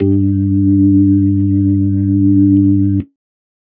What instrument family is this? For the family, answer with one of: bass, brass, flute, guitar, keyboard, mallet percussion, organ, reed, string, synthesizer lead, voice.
organ